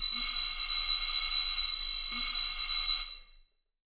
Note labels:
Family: flute; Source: acoustic; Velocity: 75; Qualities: bright, reverb

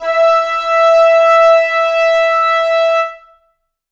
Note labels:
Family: reed; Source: acoustic; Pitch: E5; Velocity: 127; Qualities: reverb

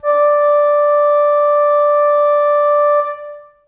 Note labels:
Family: flute; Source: acoustic; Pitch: D5; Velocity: 100; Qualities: long release, reverb

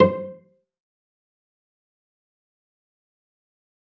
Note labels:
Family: string; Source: acoustic; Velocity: 75; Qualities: fast decay, percussive, reverb

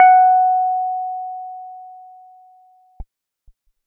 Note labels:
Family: keyboard; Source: electronic; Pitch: F#5; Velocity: 75

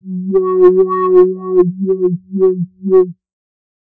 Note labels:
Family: bass; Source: synthesizer; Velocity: 25; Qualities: distorted, non-linear envelope

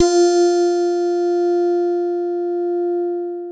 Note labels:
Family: guitar; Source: synthesizer; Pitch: F4; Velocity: 127; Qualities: bright, long release

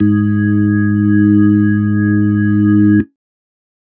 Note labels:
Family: organ; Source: electronic; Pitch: G#2; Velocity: 50; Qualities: dark

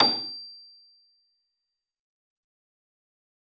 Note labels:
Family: mallet percussion; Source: acoustic; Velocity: 100; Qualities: fast decay, percussive, reverb

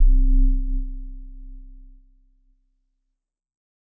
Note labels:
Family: keyboard; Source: electronic; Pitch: C1; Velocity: 25; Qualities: dark

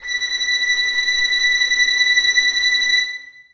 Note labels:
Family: string; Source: acoustic; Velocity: 75; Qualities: bright, non-linear envelope, reverb

